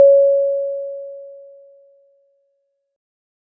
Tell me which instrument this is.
acoustic mallet percussion instrument